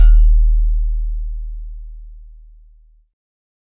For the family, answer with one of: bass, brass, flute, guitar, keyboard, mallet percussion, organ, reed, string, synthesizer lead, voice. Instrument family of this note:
keyboard